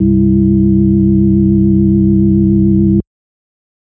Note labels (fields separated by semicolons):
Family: organ; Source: electronic; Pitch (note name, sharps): C2; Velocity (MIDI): 100; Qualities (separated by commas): dark, multiphonic